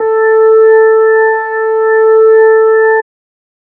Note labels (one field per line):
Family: organ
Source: electronic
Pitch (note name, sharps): A4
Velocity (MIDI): 25